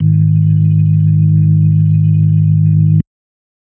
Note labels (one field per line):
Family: organ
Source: electronic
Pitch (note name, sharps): G#1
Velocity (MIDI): 75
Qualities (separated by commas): dark